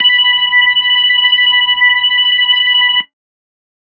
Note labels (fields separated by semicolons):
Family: organ; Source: electronic; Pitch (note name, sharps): B5; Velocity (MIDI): 50